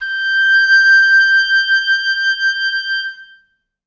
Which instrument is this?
acoustic reed instrument